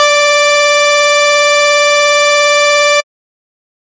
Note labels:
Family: bass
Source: synthesizer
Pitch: D5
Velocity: 100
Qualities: bright, distorted

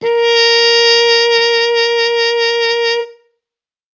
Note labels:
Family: brass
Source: acoustic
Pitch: A#4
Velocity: 50

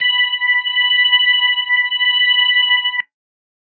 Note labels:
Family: organ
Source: electronic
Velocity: 100

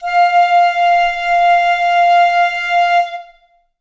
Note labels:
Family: flute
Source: acoustic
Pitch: F5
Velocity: 75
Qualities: reverb

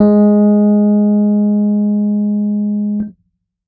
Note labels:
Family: keyboard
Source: electronic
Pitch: G#3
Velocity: 75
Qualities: dark

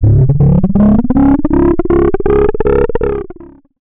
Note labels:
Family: bass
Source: synthesizer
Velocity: 25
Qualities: distorted, long release, multiphonic, tempo-synced

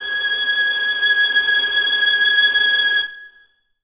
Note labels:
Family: string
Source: acoustic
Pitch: G#6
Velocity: 25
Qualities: bright, reverb

